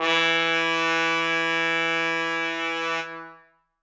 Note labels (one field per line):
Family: brass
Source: acoustic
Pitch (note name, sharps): E3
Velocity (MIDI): 127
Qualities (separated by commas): bright, reverb